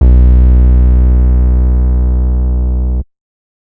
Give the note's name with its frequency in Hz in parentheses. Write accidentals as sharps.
B1 (61.74 Hz)